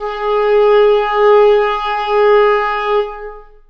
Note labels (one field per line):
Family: reed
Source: acoustic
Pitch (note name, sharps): G#4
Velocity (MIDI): 50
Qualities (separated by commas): long release, reverb